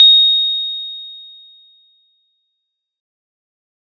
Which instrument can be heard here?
electronic organ